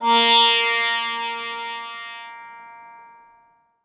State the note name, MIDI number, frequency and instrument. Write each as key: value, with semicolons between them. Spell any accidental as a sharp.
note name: A#3; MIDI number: 58; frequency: 233.1 Hz; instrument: acoustic guitar